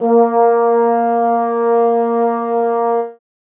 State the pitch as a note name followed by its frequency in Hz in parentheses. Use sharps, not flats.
A#3 (233.1 Hz)